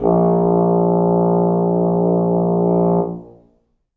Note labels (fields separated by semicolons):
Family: brass; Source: acoustic; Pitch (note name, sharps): A#1; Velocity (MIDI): 25; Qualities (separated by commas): dark, reverb